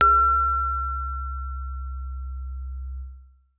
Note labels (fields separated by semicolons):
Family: keyboard; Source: acoustic; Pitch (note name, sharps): C2; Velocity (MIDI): 127